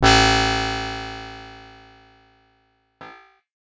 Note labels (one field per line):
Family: guitar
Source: acoustic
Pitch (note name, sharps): A1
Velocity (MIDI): 127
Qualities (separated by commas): bright, distorted